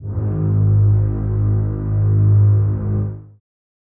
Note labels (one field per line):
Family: string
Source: acoustic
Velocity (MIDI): 75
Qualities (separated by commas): reverb